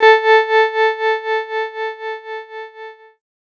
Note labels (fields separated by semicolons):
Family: keyboard; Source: electronic; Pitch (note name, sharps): A4; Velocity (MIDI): 100